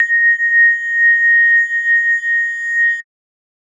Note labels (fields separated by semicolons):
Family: mallet percussion; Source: synthesizer; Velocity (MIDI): 100; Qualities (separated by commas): bright, multiphonic, non-linear envelope